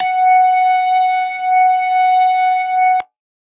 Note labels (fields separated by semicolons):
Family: organ; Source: electronic; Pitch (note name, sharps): F#5; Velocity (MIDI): 75